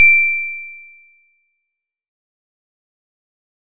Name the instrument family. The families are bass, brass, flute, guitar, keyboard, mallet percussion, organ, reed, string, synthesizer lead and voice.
guitar